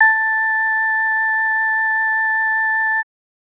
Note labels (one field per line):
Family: organ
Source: electronic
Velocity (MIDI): 25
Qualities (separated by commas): multiphonic